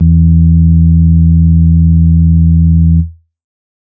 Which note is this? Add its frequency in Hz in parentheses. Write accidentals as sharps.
E2 (82.41 Hz)